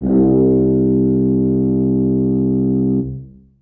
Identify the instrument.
acoustic brass instrument